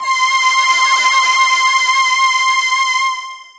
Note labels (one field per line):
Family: voice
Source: synthesizer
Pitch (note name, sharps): C6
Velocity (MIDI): 75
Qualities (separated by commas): bright, distorted, long release